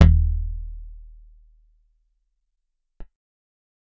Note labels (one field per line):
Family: guitar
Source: acoustic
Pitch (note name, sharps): D#1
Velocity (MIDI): 50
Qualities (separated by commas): dark